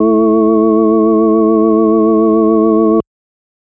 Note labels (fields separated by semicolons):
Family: organ; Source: electronic; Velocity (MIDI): 75; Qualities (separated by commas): multiphonic